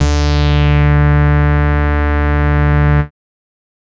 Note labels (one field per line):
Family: bass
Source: synthesizer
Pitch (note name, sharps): D2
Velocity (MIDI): 127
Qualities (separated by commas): bright, distorted